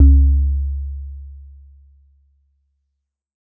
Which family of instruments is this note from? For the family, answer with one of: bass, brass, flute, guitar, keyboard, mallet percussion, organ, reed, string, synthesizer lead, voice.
mallet percussion